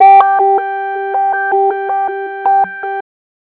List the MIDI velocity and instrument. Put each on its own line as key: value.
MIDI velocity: 127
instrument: synthesizer bass